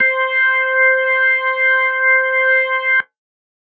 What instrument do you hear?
electronic organ